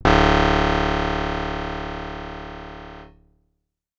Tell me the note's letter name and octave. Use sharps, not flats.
D1